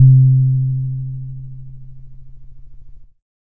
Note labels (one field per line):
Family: keyboard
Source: electronic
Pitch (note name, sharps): C3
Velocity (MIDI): 25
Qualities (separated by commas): dark